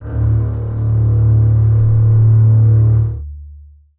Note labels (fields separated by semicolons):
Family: string; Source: acoustic; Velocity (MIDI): 100; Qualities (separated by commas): long release, reverb